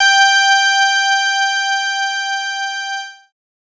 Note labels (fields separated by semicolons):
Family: bass; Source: synthesizer; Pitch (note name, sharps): G5; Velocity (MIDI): 50; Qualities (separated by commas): bright, distorted